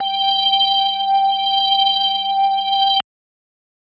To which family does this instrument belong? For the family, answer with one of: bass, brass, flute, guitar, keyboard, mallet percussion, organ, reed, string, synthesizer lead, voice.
organ